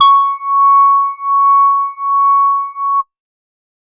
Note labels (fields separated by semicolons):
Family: organ; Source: electronic; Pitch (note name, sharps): C#6; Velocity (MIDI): 50